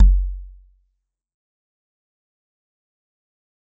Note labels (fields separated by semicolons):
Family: mallet percussion; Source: acoustic; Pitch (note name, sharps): F#1; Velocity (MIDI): 100; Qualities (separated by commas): dark, fast decay, percussive